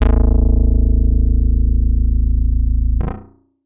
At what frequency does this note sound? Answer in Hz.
27.5 Hz